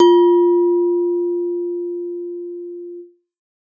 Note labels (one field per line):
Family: mallet percussion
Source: acoustic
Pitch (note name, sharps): F4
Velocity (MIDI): 127